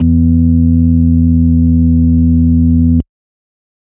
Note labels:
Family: organ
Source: electronic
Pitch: E2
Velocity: 127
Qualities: dark

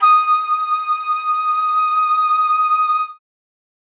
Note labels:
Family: flute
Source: acoustic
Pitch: D#6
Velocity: 127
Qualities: bright

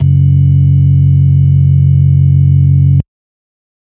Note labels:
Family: organ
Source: electronic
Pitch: F#1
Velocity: 75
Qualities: dark

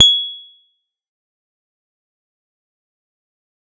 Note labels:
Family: guitar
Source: electronic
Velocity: 127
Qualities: fast decay, percussive

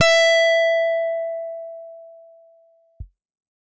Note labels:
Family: guitar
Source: electronic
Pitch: E5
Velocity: 50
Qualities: bright, distorted

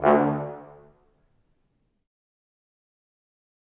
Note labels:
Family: brass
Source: acoustic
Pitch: D2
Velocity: 75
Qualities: fast decay, reverb

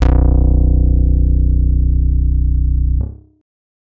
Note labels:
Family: guitar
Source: electronic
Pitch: B0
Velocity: 25

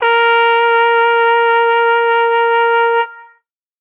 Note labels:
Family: brass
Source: acoustic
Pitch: A#4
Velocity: 100

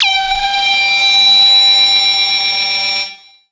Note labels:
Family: synthesizer lead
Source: synthesizer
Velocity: 75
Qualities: bright, distorted, multiphonic, non-linear envelope

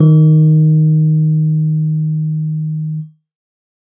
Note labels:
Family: keyboard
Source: electronic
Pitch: D#3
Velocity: 25

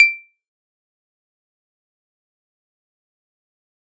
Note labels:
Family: keyboard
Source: electronic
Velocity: 100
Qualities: fast decay, percussive

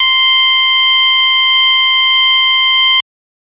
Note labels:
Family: organ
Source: electronic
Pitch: C6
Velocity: 75

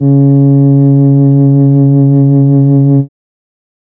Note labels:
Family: keyboard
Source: synthesizer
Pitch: C#3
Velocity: 100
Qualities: dark

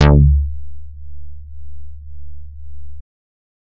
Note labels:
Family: bass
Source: synthesizer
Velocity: 127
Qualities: distorted

